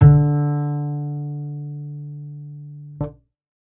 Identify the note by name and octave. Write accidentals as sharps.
D3